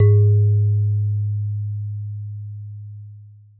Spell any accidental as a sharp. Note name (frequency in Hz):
G#2 (103.8 Hz)